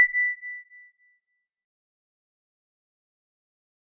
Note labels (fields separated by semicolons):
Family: mallet percussion; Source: acoustic; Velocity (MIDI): 50; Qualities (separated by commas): fast decay